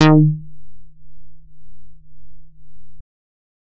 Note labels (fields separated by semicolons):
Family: bass; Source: synthesizer; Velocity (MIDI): 127; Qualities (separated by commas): distorted